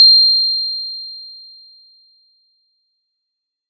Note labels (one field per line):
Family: mallet percussion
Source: acoustic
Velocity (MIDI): 100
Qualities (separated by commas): bright